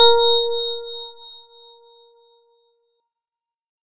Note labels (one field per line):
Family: organ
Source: electronic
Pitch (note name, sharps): A#4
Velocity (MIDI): 100